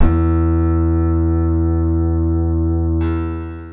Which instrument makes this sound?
acoustic guitar